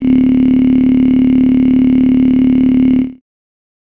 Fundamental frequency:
36.71 Hz